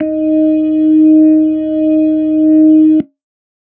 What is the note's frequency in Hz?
311.1 Hz